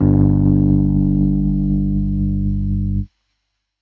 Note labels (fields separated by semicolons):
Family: keyboard; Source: electronic; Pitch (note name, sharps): G1; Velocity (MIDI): 75; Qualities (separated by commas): distorted